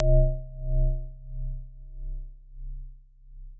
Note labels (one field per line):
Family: mallet percussion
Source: acoustic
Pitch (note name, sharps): C1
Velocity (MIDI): 127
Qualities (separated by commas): long release, non-linear envelope